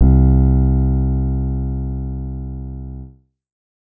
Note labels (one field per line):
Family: keyboard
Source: synthesizer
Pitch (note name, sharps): C2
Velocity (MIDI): 25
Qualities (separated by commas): dark